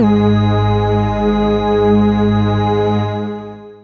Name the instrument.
synthesizer lead